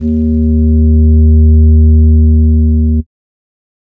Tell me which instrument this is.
synthesizer flute